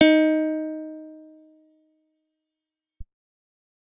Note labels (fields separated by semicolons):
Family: guitar; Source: acoustic; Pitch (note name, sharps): D#4; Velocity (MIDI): 127; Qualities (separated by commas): fast decay